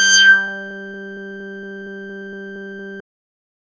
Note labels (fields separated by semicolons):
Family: bass; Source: synthesizer; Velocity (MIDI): 127; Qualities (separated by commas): distorted